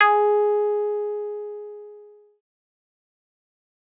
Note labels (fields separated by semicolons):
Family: synthesizer lead; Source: synthesizer; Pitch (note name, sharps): G#4; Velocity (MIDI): 25; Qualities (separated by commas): distorted, fast decay